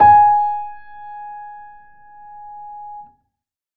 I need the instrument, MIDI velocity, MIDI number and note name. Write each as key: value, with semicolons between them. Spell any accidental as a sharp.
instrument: acoustic keyboard; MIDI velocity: 50; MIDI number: 80; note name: G#5